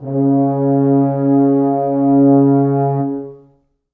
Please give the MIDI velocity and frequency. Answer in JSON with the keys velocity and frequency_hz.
{"velocity": 75, "frequency_hz": 138.6}